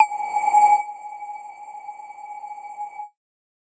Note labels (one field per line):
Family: mallet percussion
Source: electronic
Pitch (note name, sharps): G#5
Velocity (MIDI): 127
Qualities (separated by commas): non-linear envelope